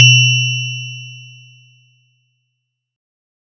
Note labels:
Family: mallet percussion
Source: acoustic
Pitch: B2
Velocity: 75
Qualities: bright

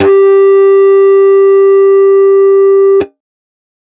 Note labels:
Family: guitar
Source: electronic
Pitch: G4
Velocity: 75

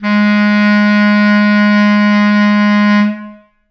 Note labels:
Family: reed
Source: acoustic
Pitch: G#3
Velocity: 127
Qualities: reverb

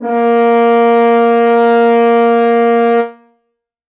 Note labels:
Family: brass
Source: acoustic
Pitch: A#3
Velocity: 127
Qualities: reverb

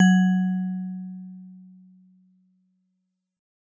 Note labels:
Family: mallet percussion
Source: acoustic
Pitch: F#3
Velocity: 100

